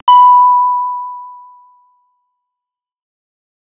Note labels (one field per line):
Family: bass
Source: synthesizer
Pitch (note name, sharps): B5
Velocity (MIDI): 127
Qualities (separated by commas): distorted, fast decay